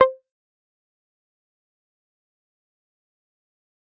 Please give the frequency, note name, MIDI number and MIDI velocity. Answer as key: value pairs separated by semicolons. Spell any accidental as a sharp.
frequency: 523.3 Hz; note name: C5; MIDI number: 72; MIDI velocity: 75